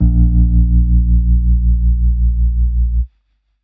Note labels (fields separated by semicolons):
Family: keyboard; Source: electronic; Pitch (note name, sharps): A#1; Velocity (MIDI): 50; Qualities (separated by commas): dark